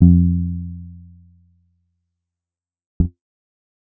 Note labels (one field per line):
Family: bass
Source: synthesizer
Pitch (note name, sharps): F2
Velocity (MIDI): 25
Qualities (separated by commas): dark, fast decay